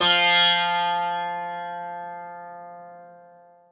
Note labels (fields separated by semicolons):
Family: guitar; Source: acoustic; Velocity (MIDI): 25; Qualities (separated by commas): bright, multiphonic, reverb